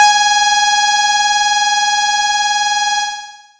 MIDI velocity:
25